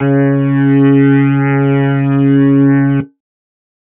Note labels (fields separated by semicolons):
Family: organ; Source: electronic; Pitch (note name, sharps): C#3; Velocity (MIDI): 100